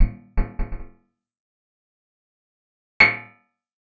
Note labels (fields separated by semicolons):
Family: guitar; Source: acoustic; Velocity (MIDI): 25; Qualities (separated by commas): percussive, reverb